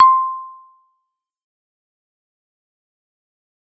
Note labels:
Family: keyboard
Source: electronic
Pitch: C6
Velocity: 50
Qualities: fast decay, percussive

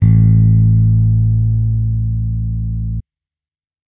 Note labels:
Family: bass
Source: electronic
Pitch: A1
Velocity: 50

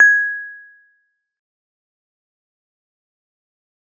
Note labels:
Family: mallet percussion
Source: acoustic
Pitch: G#6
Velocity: 75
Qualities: fast decay, percussive

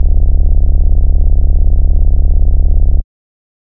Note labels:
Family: bass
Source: synthesizer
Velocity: 127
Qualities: dark, distorted

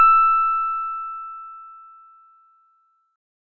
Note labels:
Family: organ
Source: electronic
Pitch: E6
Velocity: 50

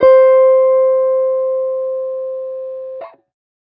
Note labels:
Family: guitar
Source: electronic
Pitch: C5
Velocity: 50

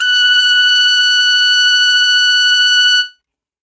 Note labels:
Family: reed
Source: acoustic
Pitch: F#6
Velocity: 127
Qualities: reverb

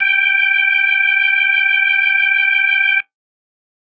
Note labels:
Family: organ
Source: electronic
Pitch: G5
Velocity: 100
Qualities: bright

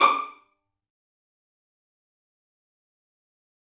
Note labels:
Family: string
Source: acoustic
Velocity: 127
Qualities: fast decay, percussive, reverb

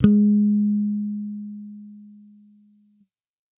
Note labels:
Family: bass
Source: electronic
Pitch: G#3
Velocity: 100

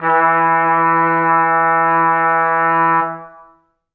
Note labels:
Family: brass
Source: acoustic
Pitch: E3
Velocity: 75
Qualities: long release, reverb

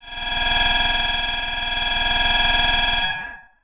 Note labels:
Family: bass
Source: synthesizer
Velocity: 75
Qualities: tempo-synced

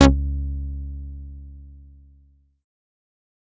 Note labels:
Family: bass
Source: synthesizer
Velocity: 25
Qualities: distorted, fast decay

